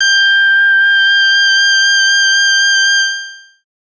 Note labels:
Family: bass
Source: synthesizer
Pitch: G6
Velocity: 100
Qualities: distorted, long release

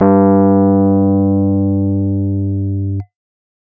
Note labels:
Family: keyboard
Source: electronic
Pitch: G2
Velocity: 75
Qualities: distorted

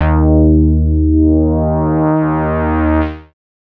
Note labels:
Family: bass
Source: synthesizer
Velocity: 75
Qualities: distorted, multiphonic

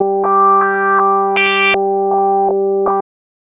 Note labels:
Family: bass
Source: synthesizer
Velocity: 100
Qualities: tempo-synced

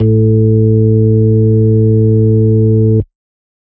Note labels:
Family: organ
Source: electronic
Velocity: 75

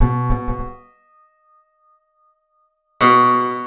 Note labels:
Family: guitar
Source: acoustic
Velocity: 25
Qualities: reverb

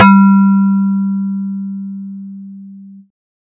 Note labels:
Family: bass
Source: synthesizer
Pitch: G3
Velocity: 75

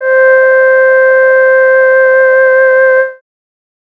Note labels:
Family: voice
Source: synthesizer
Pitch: C5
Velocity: 25

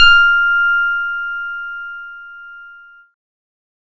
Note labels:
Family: keyboard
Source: electronic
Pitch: F6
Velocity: 75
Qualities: distorted

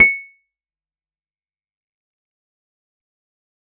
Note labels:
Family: guitar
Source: acoustic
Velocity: 50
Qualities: fast decay, percussive

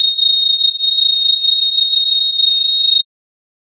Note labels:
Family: mallet percussion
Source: electronic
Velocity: 25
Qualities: multiphonic, non-linear envelope

